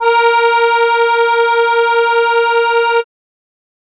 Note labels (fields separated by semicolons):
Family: keyboard; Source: acoustic; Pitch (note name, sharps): A#4; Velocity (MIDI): 100